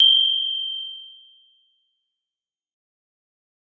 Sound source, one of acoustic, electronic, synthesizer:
acoustic